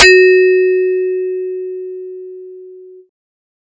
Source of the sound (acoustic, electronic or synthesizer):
synthesizer